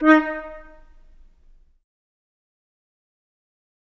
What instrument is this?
acoustic flute